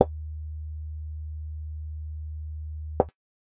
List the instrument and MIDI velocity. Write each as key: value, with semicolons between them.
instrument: synthesizer bass; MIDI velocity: 50